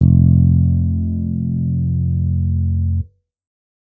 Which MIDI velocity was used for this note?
50